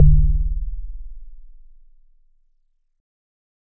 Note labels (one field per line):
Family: organ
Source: electronic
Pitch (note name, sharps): D0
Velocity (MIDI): 50